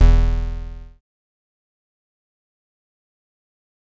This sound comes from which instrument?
synthesizer bass